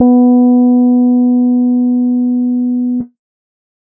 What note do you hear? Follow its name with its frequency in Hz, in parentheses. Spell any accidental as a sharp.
B3 (246.9 Hz)